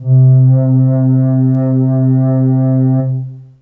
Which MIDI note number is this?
48